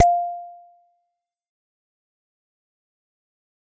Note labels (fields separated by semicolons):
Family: mallet percussion; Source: acoustic; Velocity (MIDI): 100; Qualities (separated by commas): fast decay, percussive